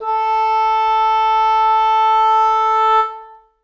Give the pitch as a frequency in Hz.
440 Hz